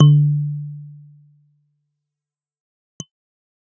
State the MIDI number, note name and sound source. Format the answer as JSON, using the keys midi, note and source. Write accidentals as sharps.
{"midi": 50, "note": "D3", "source": "electronic"}